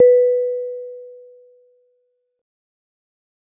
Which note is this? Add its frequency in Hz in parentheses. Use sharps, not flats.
B4 (493.9 Hz)